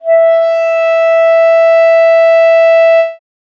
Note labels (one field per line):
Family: reed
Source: acoustic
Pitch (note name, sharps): E5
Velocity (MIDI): 75